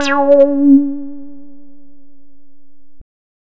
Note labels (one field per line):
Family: bass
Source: synthesizer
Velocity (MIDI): 75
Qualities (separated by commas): distorted